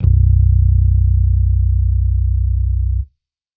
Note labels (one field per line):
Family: bass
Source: electronic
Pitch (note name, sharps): B0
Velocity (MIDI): 75